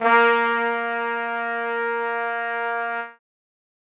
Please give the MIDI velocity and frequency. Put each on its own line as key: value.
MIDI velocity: 100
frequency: 233.1 Hz